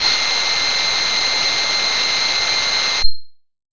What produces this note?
electronic guitar